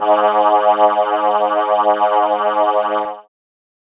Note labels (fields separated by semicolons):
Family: keyboard; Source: synthesizer; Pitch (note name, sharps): G#2; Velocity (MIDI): 127